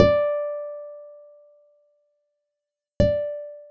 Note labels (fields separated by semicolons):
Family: guitar; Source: acoustic; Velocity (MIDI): 75